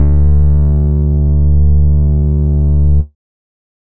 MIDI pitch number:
38